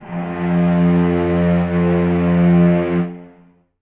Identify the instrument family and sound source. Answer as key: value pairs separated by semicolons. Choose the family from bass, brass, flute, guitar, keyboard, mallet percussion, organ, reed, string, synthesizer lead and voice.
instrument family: string; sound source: acoustic